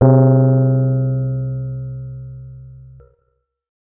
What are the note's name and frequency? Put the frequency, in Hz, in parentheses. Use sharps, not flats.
C3 (130.8 Hz)